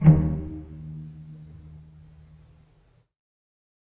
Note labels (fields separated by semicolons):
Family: string; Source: acoustic; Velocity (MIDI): 25; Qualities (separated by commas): dark, reverb